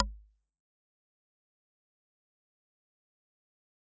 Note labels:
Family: mallet percussion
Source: acoustic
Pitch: G#1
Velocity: 75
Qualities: fast decay, percussive

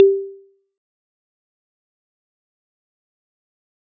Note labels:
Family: mallet percussion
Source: acoustic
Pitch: G4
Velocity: 50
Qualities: fast decay, percussive

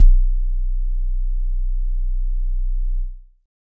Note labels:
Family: keyboard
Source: electronic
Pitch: B0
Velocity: 50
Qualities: dark

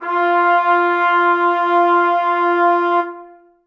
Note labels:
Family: brass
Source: acoustic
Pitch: F4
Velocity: 100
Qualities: reverb

